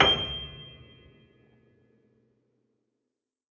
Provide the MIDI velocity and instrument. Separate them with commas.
75, acoustic keyboard